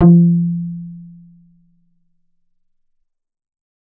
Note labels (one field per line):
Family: bass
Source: synthesizer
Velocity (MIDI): 75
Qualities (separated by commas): dark, reverb